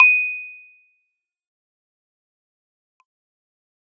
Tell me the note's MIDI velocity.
100